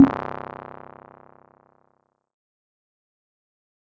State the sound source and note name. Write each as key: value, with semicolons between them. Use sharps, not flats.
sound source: electronic; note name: C1